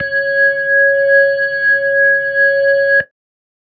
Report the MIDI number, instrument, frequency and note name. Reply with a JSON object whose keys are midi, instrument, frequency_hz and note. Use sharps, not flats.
{"midi": 73, "instrument": "electronic keyboard", "frequency_hz": 554.4, "note": "C#5"}